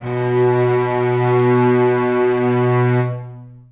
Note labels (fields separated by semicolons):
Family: string; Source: acoustic; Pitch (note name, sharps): B2; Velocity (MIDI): 75; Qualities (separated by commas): long release, reverb